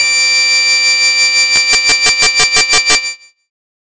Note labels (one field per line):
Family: bass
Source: synthesizer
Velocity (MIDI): 127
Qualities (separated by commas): bright, distorted